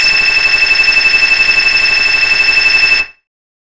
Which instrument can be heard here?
synthesizer bass